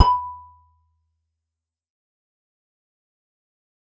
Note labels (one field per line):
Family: guitar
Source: acoustic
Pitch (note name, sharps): B5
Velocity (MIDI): 100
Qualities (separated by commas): fast decay, percussive